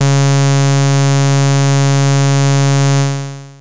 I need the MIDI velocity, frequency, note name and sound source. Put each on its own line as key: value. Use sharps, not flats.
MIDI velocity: 127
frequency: 138.6 Hz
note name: C#3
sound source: synthesizer